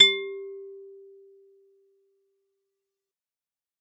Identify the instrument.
acoustic mallet percussion instrument